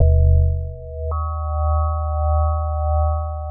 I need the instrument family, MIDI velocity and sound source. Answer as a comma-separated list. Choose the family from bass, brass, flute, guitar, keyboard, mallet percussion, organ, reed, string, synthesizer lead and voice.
mallet percussion, 100, synthesizer